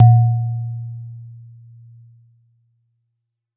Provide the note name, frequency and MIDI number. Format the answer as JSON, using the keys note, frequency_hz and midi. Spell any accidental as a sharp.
{"note": "A#2", "frequency_hz": 116.5, "midi": 46}